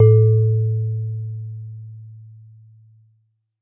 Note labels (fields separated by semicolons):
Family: mallet percussion; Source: acoustic; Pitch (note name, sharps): A2; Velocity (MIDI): 100; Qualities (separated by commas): dark